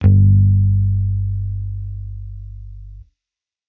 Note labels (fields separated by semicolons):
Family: bass; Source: electronic; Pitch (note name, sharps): G1; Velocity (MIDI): 50; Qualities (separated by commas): distorted